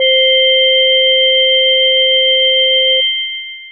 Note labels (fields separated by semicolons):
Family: mallet percussion; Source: electronic; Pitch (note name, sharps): C5; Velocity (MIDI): 50; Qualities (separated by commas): long release